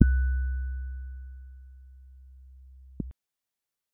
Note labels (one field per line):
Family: keyboard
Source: electronic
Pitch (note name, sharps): F#6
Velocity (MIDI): 25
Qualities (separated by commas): dark